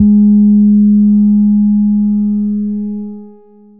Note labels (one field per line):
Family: bass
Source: synthesizer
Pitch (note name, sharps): G#3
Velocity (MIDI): 25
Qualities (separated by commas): long release